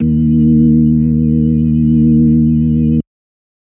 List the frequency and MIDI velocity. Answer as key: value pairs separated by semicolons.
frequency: 77.78 Hz; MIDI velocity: 100